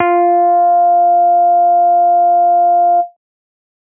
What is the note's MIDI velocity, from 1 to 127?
100